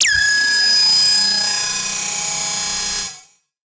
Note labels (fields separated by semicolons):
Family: synthesizer lead; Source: synthesizer; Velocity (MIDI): 25; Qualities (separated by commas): bright, distorted, multiphonic, non-linear envelope